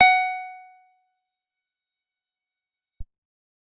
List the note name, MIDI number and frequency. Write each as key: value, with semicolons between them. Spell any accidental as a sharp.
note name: F#5; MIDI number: 78; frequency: 740 Hz